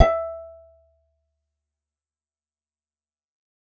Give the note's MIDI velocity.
127